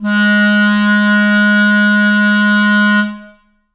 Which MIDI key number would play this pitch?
56